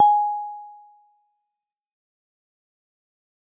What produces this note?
acoustic mallet percussion instrument